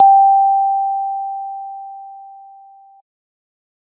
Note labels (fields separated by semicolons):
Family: keyboard; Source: electronic; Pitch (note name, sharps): G5; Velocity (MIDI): 100